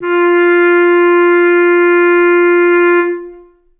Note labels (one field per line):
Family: reed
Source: acoustic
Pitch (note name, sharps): F4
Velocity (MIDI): 100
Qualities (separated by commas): long release, reverb